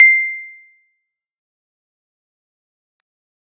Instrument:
electronic keyboard